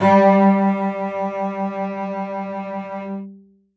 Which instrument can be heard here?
acoustic string instrument